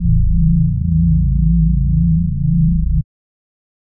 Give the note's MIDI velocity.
25